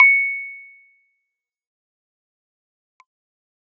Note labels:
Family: keyboard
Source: electronic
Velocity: 50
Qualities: fast decay, percussive

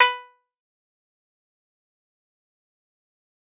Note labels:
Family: guitar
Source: acoustic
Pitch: B4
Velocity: 100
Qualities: fast decay, percussive

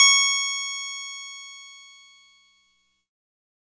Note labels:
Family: keyboard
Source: electronic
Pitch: C#6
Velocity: 127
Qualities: bright, distorted

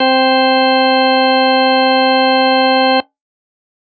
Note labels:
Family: organ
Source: electronic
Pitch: C4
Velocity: 100

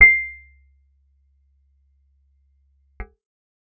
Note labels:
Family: guitar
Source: acoustic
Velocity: 50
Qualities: percussive

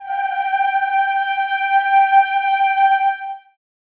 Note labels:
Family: voice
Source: acoustic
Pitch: G5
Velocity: 127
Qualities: reverb

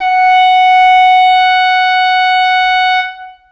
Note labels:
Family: reed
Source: acoustic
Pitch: F#5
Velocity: 127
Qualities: reverb

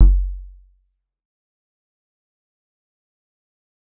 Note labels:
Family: guitar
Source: electronic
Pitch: F#1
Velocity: 25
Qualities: dark, fast decay, percussive, reverb

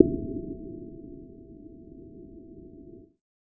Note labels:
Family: bass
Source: synthesizer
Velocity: 100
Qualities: dark

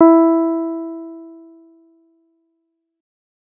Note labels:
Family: bass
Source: synthesizer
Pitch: E4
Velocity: 100

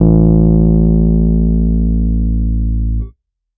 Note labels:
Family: keyboard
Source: electronic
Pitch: A1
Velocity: 100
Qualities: distorted

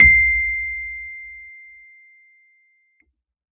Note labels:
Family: keyboard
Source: electronic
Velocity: 127

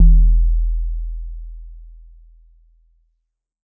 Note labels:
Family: mallet percussion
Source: acoustic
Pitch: E1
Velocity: 25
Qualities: dark

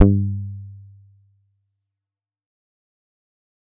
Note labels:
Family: bass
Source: synthesizer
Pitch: G2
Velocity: 25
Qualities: dark, distorted, fast decay

